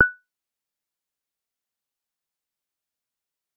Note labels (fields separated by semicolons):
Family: bass; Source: synthesizer; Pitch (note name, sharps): F#6; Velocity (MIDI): 25; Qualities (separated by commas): fast decay, percussive